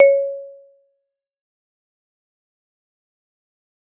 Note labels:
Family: mallet percussion; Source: acoustic; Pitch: C#5; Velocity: 100; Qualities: fast decay, percussive

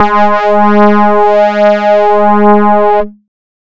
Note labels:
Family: bass; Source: synthesizer; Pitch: G#3; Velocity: 75; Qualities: distorted

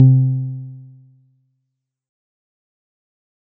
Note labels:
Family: guitar; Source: synthesizer; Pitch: C3; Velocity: 75; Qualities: dark, fast decay

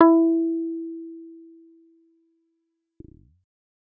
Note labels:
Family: bass; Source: synthesizer; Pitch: E4; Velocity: 50

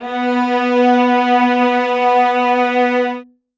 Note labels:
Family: string; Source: acoustic; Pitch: B3; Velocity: 100; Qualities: reverb

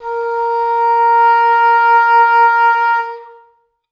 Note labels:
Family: reed; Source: acoustic; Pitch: A#4; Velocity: 50; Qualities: reverb

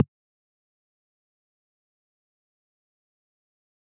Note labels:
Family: mallet percussion; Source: electronic; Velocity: 25; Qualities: fast decay, percussive

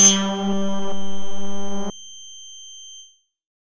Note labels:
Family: bass; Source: synthesizer; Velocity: 100; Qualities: bright, distorted

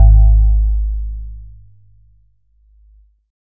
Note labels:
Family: keyboard; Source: electronic; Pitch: G#1; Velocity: 75

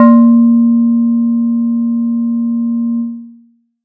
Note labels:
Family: mallet percussion; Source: acoustic; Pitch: A#3; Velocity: 127

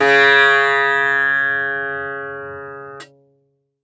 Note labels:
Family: guitar; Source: acoustic; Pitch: C#3; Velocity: 75; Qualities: bright, multiphonic, reverb

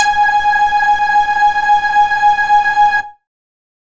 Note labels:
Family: bass; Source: synthesizer; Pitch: G#5; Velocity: 50

